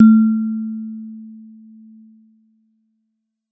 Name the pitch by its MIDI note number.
57